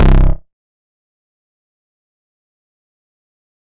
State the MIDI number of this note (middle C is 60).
24